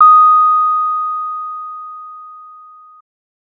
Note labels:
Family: bass; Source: synthesizer; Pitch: D#6; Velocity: 25

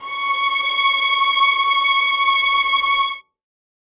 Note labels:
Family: string; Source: acoustic; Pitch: C#6; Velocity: 75; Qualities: reverb

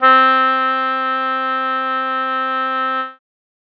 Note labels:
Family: reed; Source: acoustic; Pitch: C4; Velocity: 100; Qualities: bright

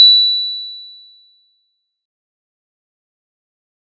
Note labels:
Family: mallet percussion; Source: acoustic; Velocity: 25; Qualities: bright, fast decay

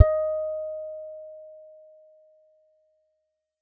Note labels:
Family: guitar; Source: acoustic; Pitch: D#5; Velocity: 75; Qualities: dark

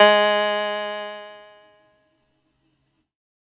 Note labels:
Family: keyboard; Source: electronic; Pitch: G#3; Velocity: 127; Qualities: bright, distorted

